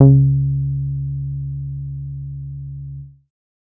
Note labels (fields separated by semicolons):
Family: bass; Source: synthesizer; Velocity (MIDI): 50; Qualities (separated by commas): dark